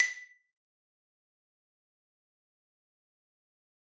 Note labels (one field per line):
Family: mallet percussion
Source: acoustic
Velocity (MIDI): 127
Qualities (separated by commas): fast decay, percussive, reverb